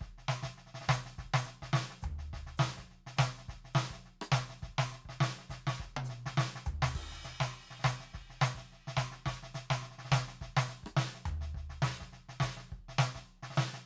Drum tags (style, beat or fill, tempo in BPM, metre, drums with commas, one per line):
New Orleans shuffle
beat
104 BPM
4/4
crash, hi-hat pedal, snare, cross-stick, high tom, floor tom, kick